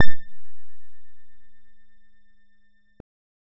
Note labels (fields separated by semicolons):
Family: bass; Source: synthesizer; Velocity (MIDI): 25